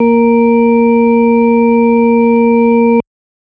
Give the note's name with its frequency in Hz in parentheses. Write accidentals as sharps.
A#3 (233.1 Hz)